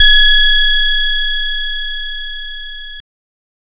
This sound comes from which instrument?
synthesizer guitar